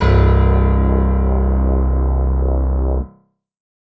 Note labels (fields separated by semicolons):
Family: keyboard; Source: electronic; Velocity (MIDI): 127; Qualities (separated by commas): reverb